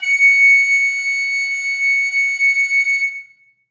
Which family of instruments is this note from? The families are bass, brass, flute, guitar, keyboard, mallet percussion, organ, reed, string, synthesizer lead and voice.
flute